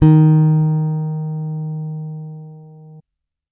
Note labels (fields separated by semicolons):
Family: bass; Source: electronic; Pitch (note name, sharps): D#3; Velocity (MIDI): 50